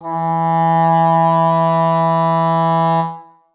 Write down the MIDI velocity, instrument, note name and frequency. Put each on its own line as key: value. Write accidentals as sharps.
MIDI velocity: 100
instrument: acoustic reed instrument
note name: E3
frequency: 164.8 Hz